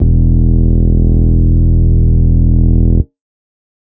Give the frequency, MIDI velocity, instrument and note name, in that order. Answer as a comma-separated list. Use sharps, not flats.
41.2 Hz, 25, electronic organ, E1